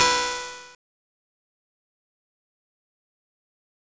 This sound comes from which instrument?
electronic guitar